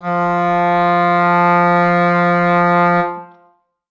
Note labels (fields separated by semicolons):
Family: reed; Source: acoustic; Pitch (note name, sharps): F3; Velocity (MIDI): 127; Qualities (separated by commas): reverb